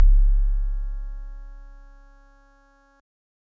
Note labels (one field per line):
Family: keyboard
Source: electronic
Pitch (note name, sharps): C#1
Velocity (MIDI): 75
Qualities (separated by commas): dark